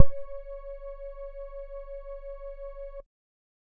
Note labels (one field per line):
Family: bass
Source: synthesizer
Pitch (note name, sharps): C#5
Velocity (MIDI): 25